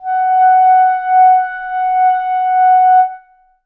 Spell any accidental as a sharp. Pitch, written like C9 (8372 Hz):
F#5 (740 Hz)